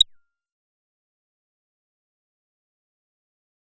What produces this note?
synthesizer bass